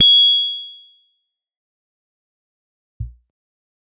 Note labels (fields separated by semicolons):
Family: guitar; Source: electronic; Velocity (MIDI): 50; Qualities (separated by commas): bright, distorted, fast decay